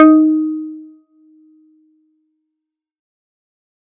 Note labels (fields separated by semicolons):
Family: guitar; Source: synthesizer; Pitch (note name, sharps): D#4; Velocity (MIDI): 50; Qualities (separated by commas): fast decay